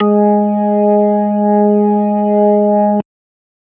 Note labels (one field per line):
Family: organ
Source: electronic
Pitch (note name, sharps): G#3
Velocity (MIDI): 75